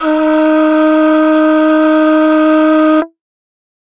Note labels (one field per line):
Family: flute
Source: acoustic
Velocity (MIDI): 25